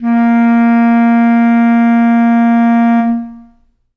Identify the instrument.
acoustic reed instrument